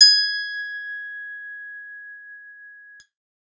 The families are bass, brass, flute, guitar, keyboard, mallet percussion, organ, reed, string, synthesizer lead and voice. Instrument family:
guitar